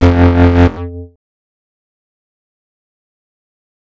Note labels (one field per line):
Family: bass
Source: synthesizer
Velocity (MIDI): 25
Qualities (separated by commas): distorted, fast decay, multiphonic